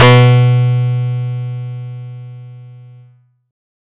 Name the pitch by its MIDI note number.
47